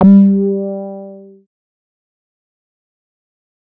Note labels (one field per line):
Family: bass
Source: synthesizer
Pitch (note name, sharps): G3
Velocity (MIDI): 100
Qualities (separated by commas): distorted, fast decay